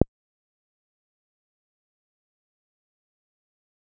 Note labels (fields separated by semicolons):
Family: guitar; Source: electronic; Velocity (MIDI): 75; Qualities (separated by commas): fast decay, percussive